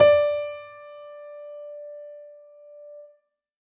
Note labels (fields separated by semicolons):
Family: keyboard; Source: acoustic; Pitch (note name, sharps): D5; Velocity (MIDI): 100